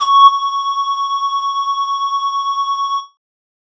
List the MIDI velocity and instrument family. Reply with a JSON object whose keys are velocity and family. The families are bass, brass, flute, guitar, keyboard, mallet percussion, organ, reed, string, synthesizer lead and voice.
{"velocity": 50, "family": "flute"}